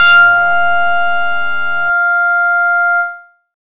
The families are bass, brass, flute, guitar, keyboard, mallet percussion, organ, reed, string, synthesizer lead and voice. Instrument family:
bass